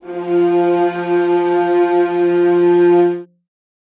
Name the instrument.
acoustic string instrument